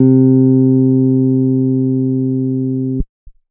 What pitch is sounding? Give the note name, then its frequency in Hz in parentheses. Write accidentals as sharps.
C3 (130.8 Hz)